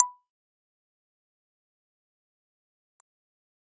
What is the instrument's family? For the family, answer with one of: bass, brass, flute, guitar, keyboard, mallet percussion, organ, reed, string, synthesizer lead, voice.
keyboard